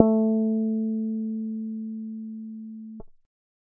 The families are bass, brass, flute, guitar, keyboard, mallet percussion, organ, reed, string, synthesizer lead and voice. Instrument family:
bass